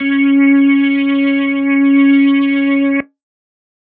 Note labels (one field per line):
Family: organ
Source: electronic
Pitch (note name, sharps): C#4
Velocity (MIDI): 127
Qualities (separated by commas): distorted